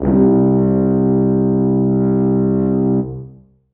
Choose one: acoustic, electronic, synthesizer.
acoustic